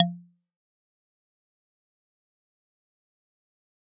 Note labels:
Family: mallet percussion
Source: acoustic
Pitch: F3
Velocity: 25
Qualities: fast decay, percussive

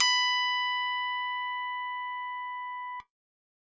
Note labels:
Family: keyboard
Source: electronic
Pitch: B5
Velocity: 50

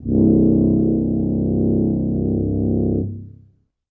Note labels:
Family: brass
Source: acoustic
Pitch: C1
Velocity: 50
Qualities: dark, reverb

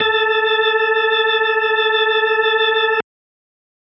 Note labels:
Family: organ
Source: electronic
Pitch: A4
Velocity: 127

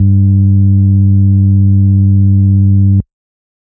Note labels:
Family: organ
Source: electronic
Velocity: 75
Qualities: bright, distorted

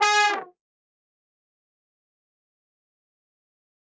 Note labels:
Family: brass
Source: acoustic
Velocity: 25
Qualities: bright, fast decay, percussive, reverb

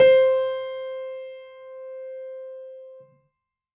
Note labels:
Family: keyboard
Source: acoustic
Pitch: C5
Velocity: 100

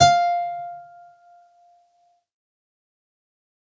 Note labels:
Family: string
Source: acoustic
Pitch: F5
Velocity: 25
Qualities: bright, fast decay, reverb

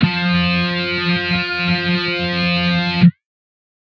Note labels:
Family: guitar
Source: synthesizer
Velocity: 127

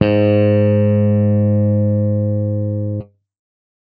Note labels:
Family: bass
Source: electronic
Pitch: G#2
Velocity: 127

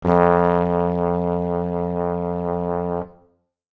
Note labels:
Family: brass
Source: acoustic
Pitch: F2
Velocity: 50

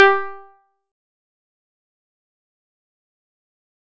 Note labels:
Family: guitar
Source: acoustic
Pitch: G4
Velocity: 25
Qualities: distorted, fast decay, percussive

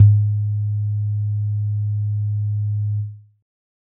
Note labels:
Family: keyboard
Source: electronic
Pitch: G#2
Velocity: 75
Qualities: dark

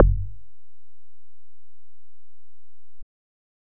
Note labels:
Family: bass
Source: synthesizer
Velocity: 25

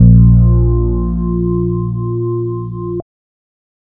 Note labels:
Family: bass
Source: synthesizer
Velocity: 50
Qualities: distorted, multiphonic

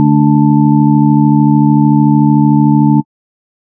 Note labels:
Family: organ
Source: electronic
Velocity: 127

